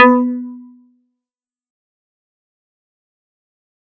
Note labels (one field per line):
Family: guitar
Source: synthesizer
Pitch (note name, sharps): B3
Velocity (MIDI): 127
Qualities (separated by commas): dark, fast decay, percussive